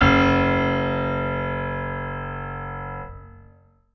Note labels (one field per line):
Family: organ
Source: electronic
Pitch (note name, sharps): F#1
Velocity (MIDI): 100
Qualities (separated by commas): reverb